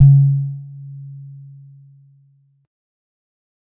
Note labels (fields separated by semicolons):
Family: mallet percussion; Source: acoustic; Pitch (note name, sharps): C#3; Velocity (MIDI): 25; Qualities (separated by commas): dark, non-linear envelope